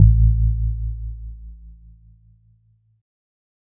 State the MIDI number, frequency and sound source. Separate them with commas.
33, 55 Hz, electronic